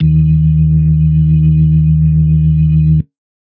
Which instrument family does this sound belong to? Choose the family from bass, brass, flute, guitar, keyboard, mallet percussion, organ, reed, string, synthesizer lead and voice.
organ